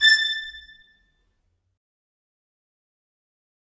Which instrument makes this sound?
acoustic string instrument